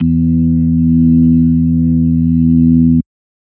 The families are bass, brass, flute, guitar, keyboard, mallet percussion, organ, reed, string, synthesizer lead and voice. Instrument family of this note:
organ